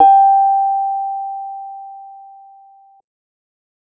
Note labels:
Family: keyboard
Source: electronic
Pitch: G5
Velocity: 25

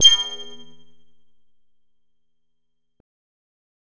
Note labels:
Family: bass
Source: synthesizer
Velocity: 100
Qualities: bright, distorted

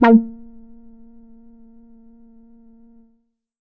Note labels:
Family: bass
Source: synthesizer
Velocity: 25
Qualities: distorted, percussive, tempo-synced

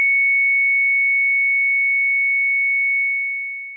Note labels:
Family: synthesizer lead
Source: synthesizer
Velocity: 127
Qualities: bright, long release

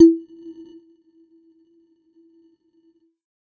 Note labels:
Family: mallet percussion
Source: electronic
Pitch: E4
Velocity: 25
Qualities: non-linear envelope, percussive

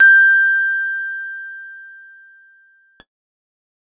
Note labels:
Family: keyboard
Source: electronic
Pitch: G6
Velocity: 50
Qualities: bright

